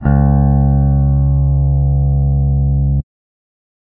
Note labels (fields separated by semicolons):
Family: guitar; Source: electronic; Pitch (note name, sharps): C#2; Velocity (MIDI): 50